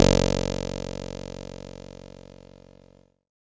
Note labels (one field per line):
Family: keyboard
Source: electronic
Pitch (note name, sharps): F#1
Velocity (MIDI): 25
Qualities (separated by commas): bright